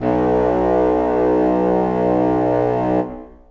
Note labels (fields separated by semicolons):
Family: reed; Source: acoustic; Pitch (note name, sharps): B1; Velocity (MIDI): 75; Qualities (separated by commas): reverb